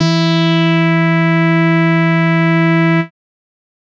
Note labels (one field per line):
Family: bass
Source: synthesizer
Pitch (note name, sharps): E3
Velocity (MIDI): 100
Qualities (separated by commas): bright, distorted